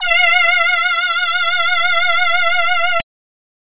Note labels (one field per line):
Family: voice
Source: synthesizer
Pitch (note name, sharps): F5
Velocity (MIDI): 127